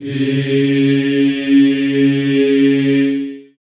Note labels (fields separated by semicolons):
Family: voice; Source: acoustic; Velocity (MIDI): 127; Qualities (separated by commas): long release, reverb